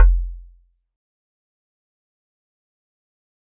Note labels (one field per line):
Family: mallet percussion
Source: acoustic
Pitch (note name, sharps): F1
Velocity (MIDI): 25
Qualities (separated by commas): fast decay, percussive